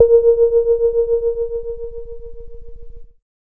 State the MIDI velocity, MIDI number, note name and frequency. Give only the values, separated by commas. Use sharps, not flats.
127, 70, A#4, 466.2 Hz